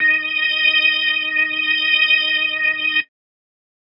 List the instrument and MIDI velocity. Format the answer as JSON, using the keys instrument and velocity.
{"instrument": "electronic organ", "velocity": 127}